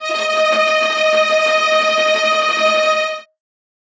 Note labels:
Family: string; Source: acoustic; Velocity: 127; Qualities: bright, non-linear envelope, reverb

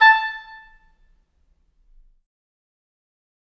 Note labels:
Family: reed; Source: acoustic; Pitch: A5; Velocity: 100; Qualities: fast decay, percussive, reverb

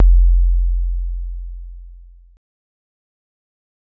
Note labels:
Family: keyboard; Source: electronic; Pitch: F1; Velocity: 25; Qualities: dark, fast decay

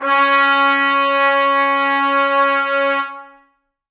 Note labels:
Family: brass; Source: acoustic; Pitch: C#4; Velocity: 100; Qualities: reverb

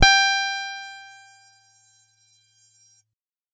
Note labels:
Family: guitar; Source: electronic; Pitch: G5; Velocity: 127; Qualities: bright

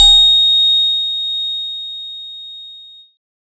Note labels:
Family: keyboard; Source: electronic; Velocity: 50; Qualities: bright

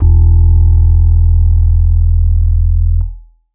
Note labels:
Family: keyboard; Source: electronic; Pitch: E1; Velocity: 25

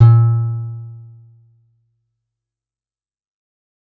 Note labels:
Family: guitar; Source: acoustic; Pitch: A#2; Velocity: 25; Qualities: fast decay

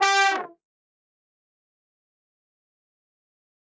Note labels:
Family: brass; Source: acoustic; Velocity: 25; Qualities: bright, fast decay, percussive, reverb

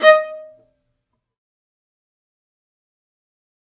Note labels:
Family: string; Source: acoustic; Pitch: D#5; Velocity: 100; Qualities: fast decay, percussive, reverb

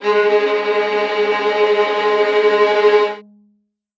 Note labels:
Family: string; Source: acoustic; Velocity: 127; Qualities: non-linear envelope, reverb

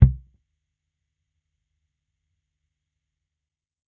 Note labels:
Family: bass; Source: electronic; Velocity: 25; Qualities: percussive

